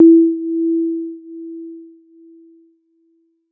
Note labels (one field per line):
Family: keyboard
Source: electronic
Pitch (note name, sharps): E4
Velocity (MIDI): 75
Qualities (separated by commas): dark